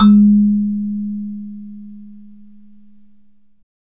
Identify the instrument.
acoustic mallet percussion instrument